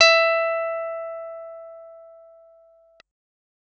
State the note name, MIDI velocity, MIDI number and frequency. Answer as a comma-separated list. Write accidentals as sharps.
E5, 100, 76, 659.3 Hz